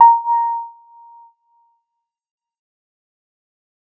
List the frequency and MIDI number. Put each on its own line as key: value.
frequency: 932.3 Hz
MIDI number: 82